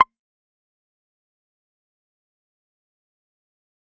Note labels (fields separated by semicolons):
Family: guitar; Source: electronic; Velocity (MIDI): 127; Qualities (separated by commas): fast decay, percussive